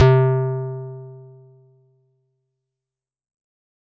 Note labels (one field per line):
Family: guitar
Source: electronic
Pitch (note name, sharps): C3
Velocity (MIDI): 50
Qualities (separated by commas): fast decay